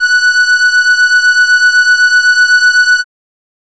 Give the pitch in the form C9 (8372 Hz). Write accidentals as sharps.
F#6 (1480 Hz)